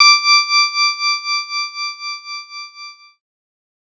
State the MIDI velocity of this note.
127